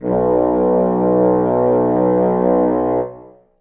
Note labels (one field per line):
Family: reed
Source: acoustic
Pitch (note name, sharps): B1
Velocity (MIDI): 25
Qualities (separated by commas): reverb